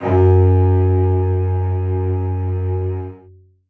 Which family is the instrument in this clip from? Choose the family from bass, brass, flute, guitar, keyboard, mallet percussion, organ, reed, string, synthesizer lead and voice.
string